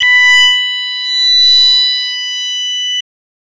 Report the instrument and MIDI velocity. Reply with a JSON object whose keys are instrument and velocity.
{"instrument": "synthesizer voice", "velocity": 25}